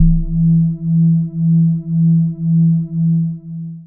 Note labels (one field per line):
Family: bass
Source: synthesizer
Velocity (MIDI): 25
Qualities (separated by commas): long release